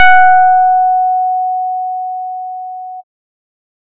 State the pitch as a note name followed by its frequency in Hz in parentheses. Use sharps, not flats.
F#5 (740 Hz)